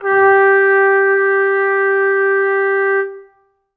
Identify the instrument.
acoustic brass instrument